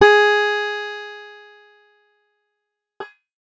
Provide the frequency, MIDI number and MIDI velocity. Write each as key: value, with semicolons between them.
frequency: 415.3 Hz; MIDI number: 68; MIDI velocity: 50